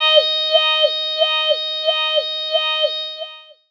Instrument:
synthesizer voice